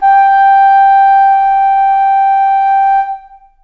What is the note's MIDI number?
79